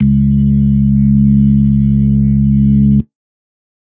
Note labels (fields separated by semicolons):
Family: organ; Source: electronic; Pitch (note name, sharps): C#2; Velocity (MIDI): 25; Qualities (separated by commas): dark